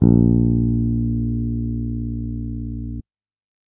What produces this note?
electronic bass